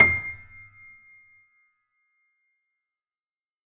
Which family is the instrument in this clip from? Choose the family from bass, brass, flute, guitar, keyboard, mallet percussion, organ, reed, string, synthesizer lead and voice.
keyboard